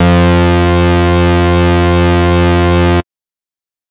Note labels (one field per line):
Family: bass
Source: synthesizer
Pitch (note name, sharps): F2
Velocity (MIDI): 50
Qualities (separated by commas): bright, distorted